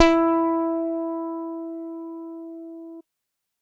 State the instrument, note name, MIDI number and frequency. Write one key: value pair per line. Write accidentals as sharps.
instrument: electronic bass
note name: E4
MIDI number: 64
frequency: 329.6 Hz